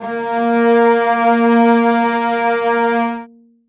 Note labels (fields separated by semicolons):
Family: string; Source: acoustic; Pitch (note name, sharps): A#3; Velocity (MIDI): 100; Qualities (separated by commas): reverb